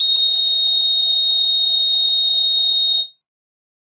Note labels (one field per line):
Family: reed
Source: acoustic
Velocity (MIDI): 127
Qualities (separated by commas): bright, reverb